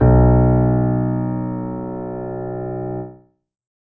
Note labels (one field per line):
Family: keyboard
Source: acoustic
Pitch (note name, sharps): B1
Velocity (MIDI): 50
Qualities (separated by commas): reverb